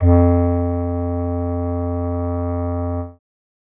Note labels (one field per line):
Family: reed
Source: acoustic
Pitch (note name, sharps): F2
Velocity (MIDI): 75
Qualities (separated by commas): dark